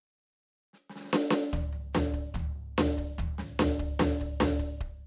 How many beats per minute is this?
75 BPM